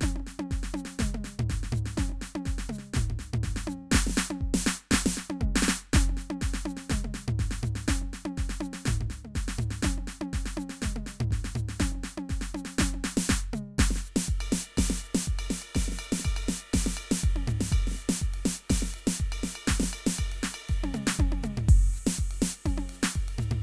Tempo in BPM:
122 BPM